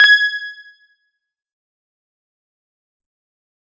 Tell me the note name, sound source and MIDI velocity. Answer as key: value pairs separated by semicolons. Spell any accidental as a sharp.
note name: G#6; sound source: electronic; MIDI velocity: 25